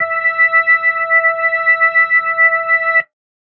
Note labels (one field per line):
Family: organ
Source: electronic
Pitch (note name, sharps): E5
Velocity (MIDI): 50